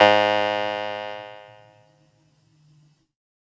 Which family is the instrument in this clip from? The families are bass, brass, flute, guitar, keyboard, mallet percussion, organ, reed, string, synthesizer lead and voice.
keyboard